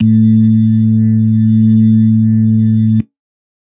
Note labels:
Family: organ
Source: electronic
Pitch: A2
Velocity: 50

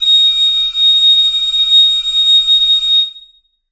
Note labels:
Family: flute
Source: acoustic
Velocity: 127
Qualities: bright, reverb

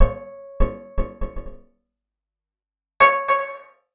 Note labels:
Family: guitar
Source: acoustic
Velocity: 50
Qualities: percussive, reverb

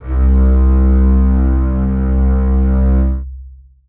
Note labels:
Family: string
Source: acoustic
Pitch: C2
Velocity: 100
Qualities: long release, reverb

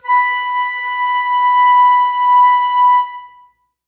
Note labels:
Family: flute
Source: acoustic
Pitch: B5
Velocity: 50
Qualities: reverb

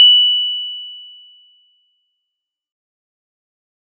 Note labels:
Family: keyboard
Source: electronic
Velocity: 75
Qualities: bright, distorted, fast decay

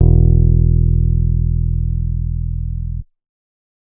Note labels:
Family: bass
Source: synthesizer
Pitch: E1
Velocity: 75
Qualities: dark, reverb

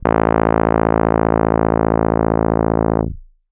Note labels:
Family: keyboard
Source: electronic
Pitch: A0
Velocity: 75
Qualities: distorted

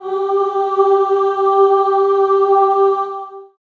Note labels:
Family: voice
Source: acoustic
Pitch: G4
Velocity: 50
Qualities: long release, reverb

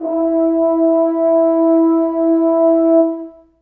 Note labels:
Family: brass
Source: acoustic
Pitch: E4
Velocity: 25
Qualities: reverb

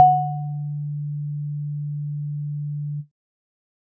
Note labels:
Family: keyboard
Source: electronic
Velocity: 100

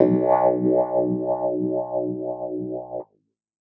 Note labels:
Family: keyboard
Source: electronic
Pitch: B1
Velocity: 25

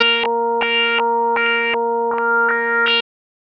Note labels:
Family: bass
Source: synthesizer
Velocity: 25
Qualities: tempo-synced

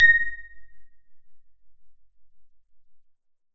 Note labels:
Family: synthesizer lead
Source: synthesizer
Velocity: 75

